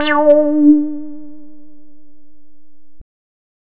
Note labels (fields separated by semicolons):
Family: bass; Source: synthesizer; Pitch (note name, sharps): D4; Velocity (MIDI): 75; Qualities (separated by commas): distorted